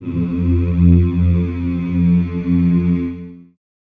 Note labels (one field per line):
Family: voice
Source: acoustic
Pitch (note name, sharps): F2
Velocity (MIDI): 127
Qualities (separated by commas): dark, long release, reverb